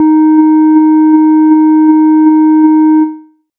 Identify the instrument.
synthesizer bass